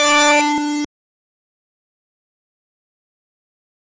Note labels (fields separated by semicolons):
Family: bass; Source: synthesizer; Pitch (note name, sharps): D4; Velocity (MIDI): 75; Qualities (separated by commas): bright, distorted, fast decay